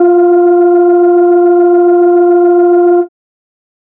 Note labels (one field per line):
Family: organ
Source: electronic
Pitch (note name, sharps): F4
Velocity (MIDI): 127